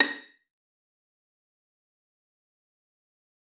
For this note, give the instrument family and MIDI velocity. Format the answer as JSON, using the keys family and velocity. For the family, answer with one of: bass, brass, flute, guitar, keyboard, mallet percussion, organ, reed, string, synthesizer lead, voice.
{"family": "string", "velocity": 75}